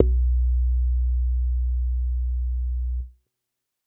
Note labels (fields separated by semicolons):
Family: bass; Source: synthesizer; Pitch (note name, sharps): B1; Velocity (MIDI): 25; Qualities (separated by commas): distorted